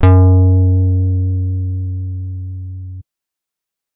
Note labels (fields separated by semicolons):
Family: guitar; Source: electronic; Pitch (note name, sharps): F#2; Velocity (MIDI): 25